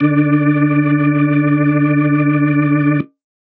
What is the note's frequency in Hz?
146.8 Hz